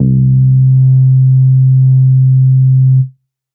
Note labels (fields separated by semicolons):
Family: bass; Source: synthesizer; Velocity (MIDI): 100; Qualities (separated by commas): dark